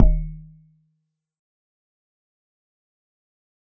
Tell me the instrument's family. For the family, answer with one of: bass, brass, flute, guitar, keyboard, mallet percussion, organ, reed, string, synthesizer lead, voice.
mallet percussion